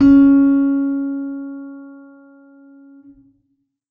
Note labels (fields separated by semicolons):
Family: keyboard; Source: acoustic; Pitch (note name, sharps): C#4; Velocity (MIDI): 100; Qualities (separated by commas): reverb